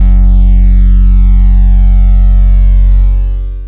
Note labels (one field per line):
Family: bass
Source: synthesizer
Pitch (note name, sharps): F#1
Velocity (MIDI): 127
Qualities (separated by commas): bright, distorted, long release